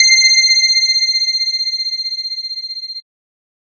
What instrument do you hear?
synthesizer bass